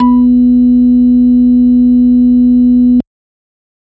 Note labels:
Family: organ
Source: electronic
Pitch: B3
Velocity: 127

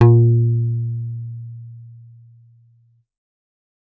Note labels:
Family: bass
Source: synthesizer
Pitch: A#2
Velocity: 25

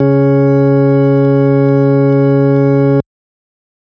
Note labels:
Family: organ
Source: electronic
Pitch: C#3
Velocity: 127

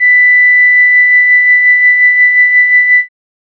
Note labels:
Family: keyboard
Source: synthesizer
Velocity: 75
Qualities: bright

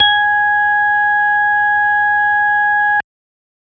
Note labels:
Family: organ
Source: electronic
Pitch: G#5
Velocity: 127

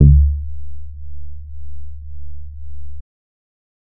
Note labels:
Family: bass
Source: synthesizer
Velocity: 50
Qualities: dark

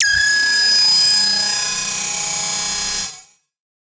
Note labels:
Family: synthesizer lead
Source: synthesizer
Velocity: 100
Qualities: bright, distorted, multiphonic, non-linear envelope

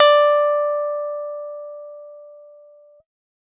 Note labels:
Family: guitar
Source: electronic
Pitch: D5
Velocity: 127

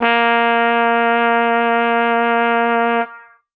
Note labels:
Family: brass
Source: acoustic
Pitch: A#3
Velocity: 100

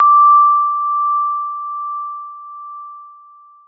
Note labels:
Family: keyboard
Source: electronic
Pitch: D6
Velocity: 100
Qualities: long release

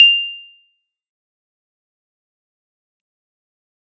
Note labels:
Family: keyboard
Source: electronic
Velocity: 25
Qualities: fast decay, percussive

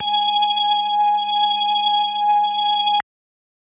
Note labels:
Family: organ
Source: electronic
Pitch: G#5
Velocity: 75

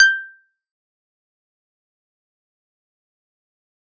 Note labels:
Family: keyboard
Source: electronic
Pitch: G6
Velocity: 127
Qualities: fast decay, percussive

